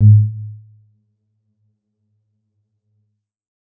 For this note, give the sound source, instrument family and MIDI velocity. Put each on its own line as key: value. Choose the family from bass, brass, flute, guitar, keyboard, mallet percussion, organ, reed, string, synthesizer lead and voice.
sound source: electronic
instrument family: keyboard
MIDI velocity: 25